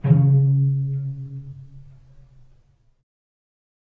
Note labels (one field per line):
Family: string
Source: acoustic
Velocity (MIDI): 25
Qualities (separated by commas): dark, reverb